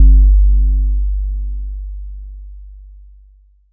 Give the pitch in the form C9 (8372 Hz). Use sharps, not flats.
G1 (49 Hz)